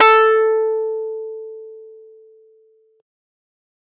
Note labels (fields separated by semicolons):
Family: keyboard; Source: electronic; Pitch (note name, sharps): A4; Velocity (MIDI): 127; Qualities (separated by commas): distorted